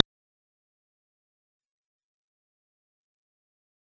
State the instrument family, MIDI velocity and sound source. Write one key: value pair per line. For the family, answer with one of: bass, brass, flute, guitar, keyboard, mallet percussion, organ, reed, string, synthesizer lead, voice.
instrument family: bass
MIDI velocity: 75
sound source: synthesizer